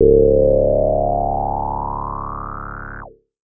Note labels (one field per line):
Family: bass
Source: synthesizer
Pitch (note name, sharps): C#1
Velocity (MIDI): 25